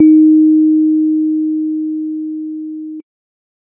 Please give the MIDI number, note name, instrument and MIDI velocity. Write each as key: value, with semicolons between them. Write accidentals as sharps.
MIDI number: 63; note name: D#4; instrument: electronic keyboard; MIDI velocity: 25